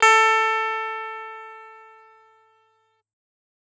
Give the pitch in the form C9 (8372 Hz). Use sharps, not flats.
A4 (440 Hz)